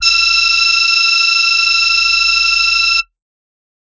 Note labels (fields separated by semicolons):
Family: voice; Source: synthesizer; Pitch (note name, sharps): E6; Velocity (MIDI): 127; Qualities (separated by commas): multiphonic